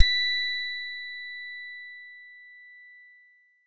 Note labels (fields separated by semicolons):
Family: guitar; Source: synthesizer; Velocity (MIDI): 100; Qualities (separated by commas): bright